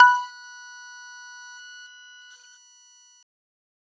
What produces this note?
acoustic mallet percussion instrument